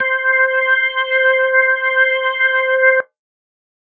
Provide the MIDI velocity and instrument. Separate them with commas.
75, electronic organ